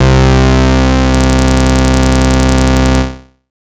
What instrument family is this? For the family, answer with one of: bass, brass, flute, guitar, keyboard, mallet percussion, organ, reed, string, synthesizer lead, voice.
bass